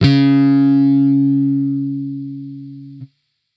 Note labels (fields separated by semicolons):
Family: bass; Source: electronic; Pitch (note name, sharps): C#3; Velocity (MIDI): 127; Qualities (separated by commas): distorted